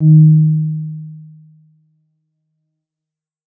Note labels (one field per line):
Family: keyboard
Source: electronic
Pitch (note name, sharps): D#3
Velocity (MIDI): 25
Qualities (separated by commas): dark